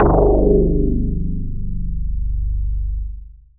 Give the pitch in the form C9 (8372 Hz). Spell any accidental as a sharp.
G0 (24.5 Hz)